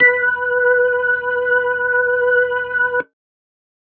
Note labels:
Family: organ; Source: electronic; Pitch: B4; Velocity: 75

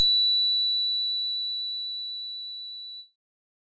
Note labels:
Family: organ; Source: electronic; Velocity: 50; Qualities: bright

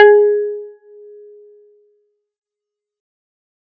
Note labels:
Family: guitar; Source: synthesizer; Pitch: G#4; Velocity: 50; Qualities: fast decay

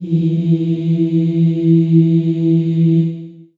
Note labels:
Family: voice; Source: acoustic; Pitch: E3; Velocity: 50; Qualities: long release, reverb

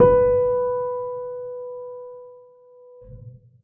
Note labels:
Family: keyboard; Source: acoustic; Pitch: B4; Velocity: 50; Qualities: dark, reverb

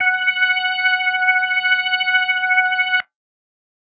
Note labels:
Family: organ; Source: electronic; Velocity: 75

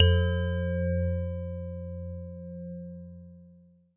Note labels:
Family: mallet percussion; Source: acoustic; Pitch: F2; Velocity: 127

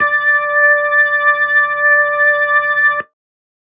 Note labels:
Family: organ; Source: electronic; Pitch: D5; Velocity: 25

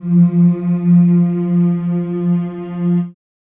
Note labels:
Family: voice; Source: acoustic; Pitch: F3; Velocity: 25; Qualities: dark, reverb

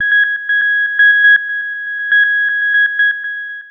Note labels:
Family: synthesizer lead; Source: synthesizer; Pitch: G#6; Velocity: 100; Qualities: long release, tempo-synced

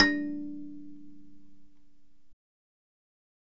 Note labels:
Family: mallet percussion; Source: acoustic; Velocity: 50; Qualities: fast decay, reverb

